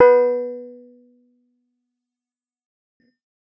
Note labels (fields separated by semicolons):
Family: keyboard; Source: electronic; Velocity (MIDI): 50; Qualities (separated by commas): fast decay